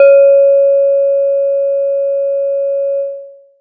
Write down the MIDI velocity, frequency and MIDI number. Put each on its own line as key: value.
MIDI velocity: 100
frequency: 554.4 Hz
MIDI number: 73